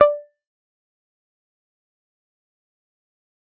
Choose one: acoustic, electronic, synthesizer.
electronic